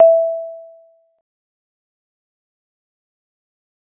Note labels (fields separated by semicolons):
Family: mallet percussion; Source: acoustic; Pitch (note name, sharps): E5; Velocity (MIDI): 25; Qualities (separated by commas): fast decay, percussive